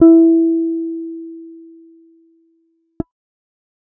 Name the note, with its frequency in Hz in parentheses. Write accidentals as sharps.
E4 (329.6 Hz)